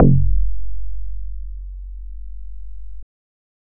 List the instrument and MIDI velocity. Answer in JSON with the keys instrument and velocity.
{"instrument": "synthesizer bass", "velocity": 25}